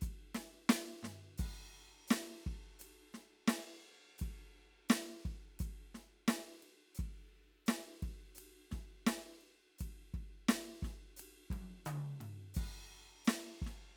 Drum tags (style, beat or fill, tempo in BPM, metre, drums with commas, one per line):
rock
beat
86 BPM
4/4
crash, ride, hi-hat pedal, snare, high tom, mid tom, floor tom, kick